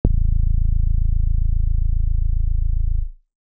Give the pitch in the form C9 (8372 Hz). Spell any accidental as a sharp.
A0 (27.5 Hz)